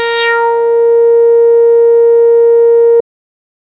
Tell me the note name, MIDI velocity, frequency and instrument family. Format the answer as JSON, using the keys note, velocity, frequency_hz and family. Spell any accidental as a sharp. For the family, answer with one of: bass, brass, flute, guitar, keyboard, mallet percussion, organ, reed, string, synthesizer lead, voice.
{"note": "A#4", "velocity": 127, "frequency_hz": 466.2, "family": "bass"}